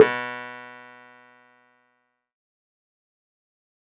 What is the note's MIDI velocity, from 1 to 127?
50